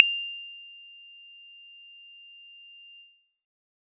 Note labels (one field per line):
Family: guitar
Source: synthesizer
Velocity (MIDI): 25